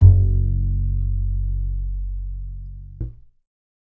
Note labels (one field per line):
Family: bass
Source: acoustic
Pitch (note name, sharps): F#1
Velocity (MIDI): 25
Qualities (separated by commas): dark